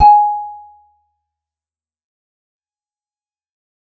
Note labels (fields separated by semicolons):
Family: guitar; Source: acoustic; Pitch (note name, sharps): G#5; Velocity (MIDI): 127; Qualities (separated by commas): fast decay, percussive